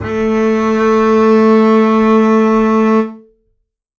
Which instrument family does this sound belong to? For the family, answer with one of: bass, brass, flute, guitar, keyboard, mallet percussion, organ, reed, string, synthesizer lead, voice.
string